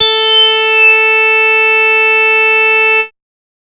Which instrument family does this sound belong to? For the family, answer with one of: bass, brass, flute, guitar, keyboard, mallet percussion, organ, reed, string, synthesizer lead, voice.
bass